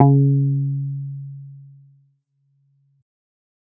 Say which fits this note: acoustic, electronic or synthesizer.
synthesizer